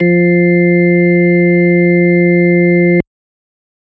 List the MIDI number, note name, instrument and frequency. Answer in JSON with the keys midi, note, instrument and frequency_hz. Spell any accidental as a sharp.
{"midi": 53, "note": "F3", "instrument": "electronic organ", "frequency_hz": 174.6}